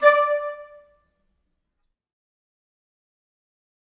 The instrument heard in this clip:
acoustic reed instrument